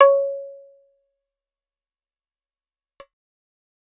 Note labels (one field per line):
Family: guitar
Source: acoustic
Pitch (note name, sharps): C#5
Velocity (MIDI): 100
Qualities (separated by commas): fast decay, percussive